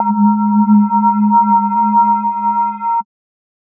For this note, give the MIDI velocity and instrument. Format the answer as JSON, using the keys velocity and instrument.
{"velocity": 25, "instrument": "electronic mallet percussion instrument"}